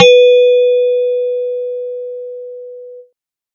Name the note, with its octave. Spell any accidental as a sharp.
B4